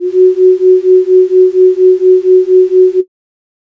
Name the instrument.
synthesizer flute